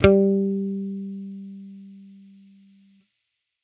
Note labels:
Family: bass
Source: electronic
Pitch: G3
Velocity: 50

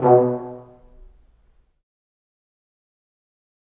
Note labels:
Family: brass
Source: acoustic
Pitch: B2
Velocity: 50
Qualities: dark, fast decay, percussive, reverb

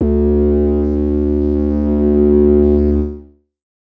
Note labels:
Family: synthesizer lead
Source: synthesizer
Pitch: D2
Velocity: 100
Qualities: distorted, multiphonic, non-linear envelope

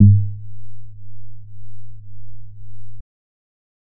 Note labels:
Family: bass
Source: synthesizer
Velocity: 25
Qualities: dark

